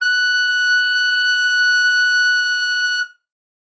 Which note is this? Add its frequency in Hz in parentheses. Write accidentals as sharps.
F#6 (1480 Hz)